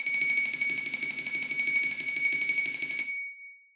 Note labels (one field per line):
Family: mallet percussion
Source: acoustic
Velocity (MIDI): 127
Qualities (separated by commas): reverb